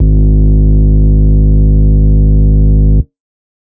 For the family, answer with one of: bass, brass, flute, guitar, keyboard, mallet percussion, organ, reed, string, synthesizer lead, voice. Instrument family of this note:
organ